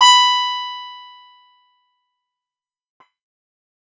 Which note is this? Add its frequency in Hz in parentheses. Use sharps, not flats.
B5 (987.8 Hz)